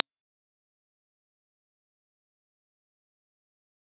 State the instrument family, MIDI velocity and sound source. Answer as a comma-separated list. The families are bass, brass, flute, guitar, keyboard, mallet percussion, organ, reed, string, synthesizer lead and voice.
mallet percussion, 100, electronic